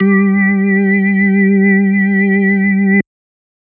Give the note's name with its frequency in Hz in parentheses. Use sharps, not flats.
G3 (196 Hz)